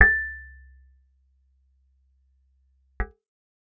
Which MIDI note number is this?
93